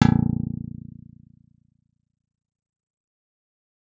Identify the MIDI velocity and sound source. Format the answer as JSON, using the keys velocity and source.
{"velocity": 127, "source": "acoustic"}